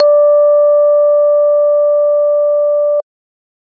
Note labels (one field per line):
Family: organ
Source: electronic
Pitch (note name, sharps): D5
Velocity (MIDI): 25